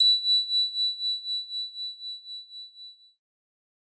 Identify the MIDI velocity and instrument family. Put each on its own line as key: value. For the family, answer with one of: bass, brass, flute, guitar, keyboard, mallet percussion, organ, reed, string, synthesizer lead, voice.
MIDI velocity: 100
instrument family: keyboard